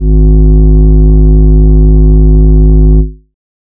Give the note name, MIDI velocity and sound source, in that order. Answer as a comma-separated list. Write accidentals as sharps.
G#1, 127, synthesizer